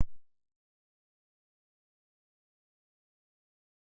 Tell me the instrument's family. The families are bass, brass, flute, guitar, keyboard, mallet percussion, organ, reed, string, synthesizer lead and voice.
bass